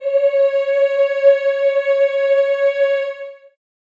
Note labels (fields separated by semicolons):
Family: voice; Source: acoustic; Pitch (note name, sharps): C#5; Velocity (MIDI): 100; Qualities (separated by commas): reverb